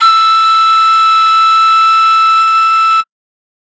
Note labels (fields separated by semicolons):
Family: flute; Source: acoustic; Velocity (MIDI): 127; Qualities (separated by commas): bright